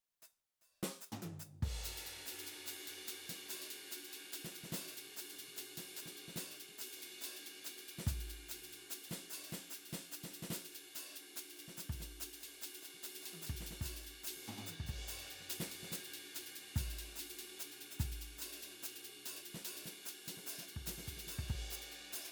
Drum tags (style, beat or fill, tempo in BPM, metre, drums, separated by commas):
fast jazz, beat, 290 BPM, 4/4, crash, ride, closed hi-hat, hi-hat pedal, snare, high tom, floor tom, kick